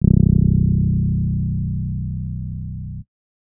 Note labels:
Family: keyboard; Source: electronic; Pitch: B0; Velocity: 25; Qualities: dark

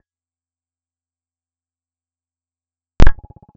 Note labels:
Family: bass; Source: synthesizer; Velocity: 25; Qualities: reverb

